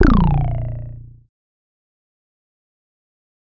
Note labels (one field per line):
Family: bass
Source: synthesizer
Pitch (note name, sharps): A#0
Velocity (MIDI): 50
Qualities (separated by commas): distorted, fast decay